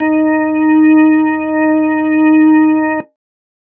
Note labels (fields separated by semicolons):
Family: organ; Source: electronic; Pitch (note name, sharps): D#4; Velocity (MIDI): 75